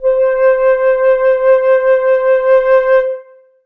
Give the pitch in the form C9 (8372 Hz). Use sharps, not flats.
C5 (523.3 Hz)